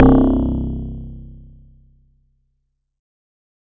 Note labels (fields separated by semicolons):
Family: guitar; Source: acoustic; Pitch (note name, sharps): C1; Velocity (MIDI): 100; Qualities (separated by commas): distorted